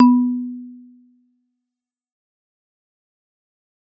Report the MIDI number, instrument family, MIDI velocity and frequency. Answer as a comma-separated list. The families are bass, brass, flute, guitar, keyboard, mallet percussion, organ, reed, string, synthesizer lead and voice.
59, mallet percussion, 127, 246.9 Hz